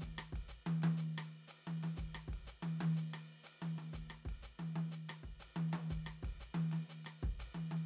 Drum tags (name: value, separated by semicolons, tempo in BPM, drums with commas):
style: Afro-Cuban bembé; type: beat; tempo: 122 BPM; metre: 4/4; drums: ride, hi-hat pedal, cross-stick, high tom, kick